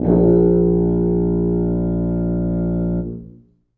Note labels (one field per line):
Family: brass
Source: acoustic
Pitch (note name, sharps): A#1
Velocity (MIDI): 100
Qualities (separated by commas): dark, reverb